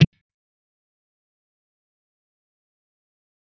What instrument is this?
electronic guitar